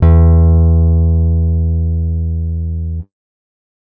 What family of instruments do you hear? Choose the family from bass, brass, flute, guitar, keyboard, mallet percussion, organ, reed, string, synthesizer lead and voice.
guitar